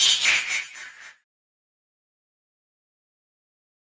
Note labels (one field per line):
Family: keyboard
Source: electronic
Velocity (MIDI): 127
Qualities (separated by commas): bright, distorted, fast decay, non-linear envelope